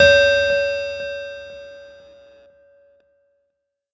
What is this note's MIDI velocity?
75